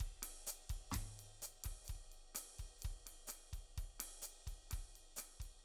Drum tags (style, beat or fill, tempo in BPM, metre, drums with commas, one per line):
bossa nova
beat
127 BPM
4/4
ride, hi-hat pedal, snare, cross-stick, mid tom, kick